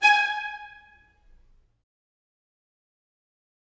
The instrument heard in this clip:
acoustic string instrument